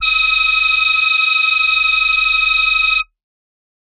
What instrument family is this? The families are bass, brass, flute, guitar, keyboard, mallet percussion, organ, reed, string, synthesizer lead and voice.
voice